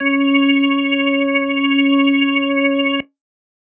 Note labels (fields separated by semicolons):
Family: organ; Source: electronic; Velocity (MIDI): 100